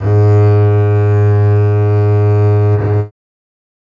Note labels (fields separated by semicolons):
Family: string; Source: acoustic; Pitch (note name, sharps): G#2; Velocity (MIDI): 127; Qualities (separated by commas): reverb